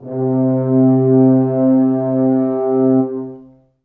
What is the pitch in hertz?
130.8 Hz